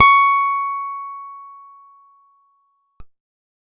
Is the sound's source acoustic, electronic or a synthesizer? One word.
acoustic